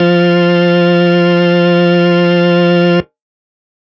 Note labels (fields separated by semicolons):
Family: organ; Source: electronic; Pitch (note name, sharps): F3; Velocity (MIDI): 25; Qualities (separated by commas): distorted